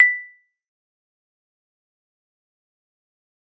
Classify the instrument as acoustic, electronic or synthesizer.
acoustic